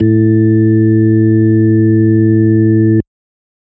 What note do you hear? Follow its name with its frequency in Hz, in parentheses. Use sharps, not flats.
A2 (110 Hz)